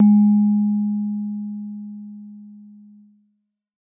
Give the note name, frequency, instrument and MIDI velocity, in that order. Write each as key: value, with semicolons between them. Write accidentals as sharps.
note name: G#3; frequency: 207.7 Hz; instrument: acoustic mallet percussion instrument; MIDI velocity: 50